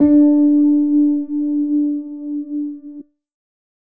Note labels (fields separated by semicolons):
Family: keyboard; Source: electronic; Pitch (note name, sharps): D4; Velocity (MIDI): 25; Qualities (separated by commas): reverb